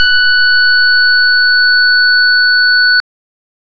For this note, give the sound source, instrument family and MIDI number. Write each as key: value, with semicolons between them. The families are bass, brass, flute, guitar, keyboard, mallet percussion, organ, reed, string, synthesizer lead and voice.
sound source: electronic; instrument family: organ; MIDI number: 90